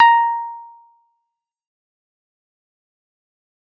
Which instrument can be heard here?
electronic keyboard